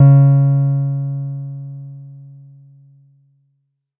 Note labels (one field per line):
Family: keyboard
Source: electronic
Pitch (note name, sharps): C#3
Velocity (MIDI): 25